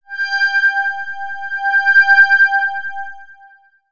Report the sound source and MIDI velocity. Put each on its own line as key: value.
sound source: synthesizer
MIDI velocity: 75